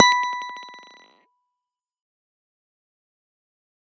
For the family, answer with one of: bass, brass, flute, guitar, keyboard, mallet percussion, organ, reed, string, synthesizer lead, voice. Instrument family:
guitar